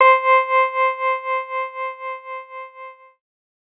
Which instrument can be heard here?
electronic keyboard